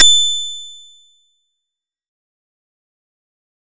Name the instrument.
synthesizer guitar